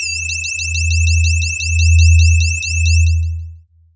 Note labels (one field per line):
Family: mallet percussion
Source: electronic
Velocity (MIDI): 127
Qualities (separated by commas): bright, distorted, long release, multiphonic